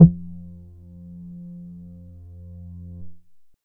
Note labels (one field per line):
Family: bass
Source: synthesizer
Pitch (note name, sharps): F2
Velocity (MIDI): 25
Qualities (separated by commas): distorted, percussive